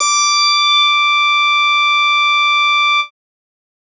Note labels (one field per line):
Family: bass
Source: synthesizer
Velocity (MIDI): 100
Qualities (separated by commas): bright, distorted